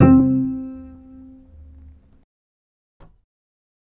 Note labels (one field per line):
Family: bass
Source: electronic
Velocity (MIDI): 75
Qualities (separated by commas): fast decay, reverb